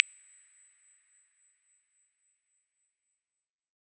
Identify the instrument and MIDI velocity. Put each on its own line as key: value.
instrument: electronic mallet percussion instrument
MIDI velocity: 75